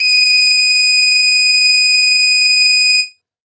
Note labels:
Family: reed; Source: acoustic; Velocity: 127; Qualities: bright, reverb

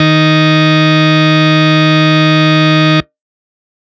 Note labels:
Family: organ; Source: electronic; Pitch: D#3; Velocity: 127; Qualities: distorted

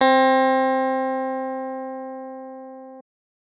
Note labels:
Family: keyboard; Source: electronic; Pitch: C4; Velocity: 127; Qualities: distorted

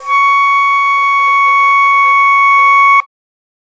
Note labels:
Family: flute; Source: acoustic; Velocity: 25; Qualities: bright

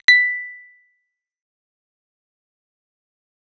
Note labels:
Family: bass; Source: synthesizer; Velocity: 25; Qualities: fast decay, percussive

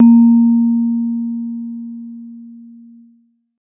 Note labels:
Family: mallet percussion; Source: acoustic; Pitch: A#3; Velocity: 25

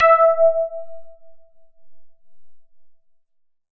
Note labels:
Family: synthesizer lead; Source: synthesizer; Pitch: E5; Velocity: 75

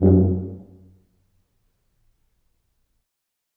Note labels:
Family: brass; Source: acoustic; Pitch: F#2; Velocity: 75; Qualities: dark, percussive, reverb

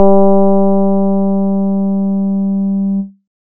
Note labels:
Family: keyboard; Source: electronic; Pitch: G3; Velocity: 127

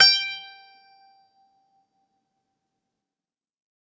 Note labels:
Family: guitar; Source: acoustic; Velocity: 50; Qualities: bright, percussive

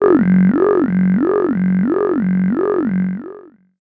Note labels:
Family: voice; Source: synthesizer; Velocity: 50; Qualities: long release, non-linear envelope, tempo-synced

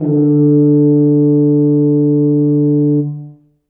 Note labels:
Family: brass; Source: acoustic; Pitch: D3; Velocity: 75; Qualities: dark, reverb

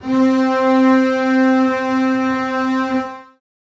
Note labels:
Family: string; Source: acoustic; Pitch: C4; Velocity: 127; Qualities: reverb

